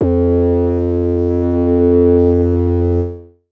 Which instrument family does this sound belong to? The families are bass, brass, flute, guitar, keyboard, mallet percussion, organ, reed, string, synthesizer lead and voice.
synthesizer lead